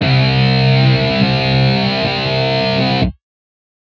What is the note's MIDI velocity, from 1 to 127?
127